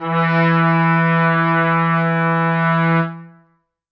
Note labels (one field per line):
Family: brass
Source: acoustic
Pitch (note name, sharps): E3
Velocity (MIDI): 75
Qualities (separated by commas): reverb